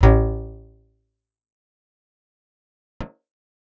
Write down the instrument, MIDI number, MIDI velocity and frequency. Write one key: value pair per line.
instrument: acoustic guitar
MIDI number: 33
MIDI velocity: 75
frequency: 55 Hz